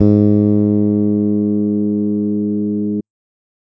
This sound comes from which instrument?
electronic bass